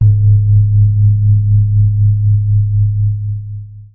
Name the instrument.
electronic keyboard